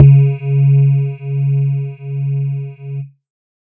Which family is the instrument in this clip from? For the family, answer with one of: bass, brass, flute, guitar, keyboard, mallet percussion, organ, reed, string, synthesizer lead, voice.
synthesizer lead